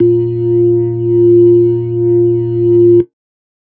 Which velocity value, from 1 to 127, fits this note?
75